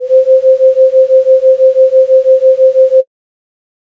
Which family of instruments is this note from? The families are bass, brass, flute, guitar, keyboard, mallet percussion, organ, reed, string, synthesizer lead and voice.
flute